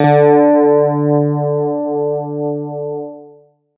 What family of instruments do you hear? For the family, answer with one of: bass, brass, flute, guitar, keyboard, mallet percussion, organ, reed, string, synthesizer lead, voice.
guitar